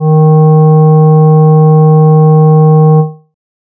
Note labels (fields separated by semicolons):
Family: flute; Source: synthesizer; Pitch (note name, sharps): D#3; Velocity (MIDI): 127; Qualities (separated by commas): dark